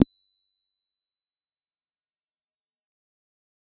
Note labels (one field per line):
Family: keyboard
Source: electronic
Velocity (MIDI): 25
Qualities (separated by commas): fast decay